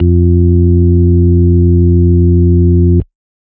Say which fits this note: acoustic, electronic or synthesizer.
electronic